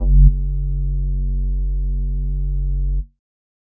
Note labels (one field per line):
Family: flute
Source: synthesizer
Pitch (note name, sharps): F#1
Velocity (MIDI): 25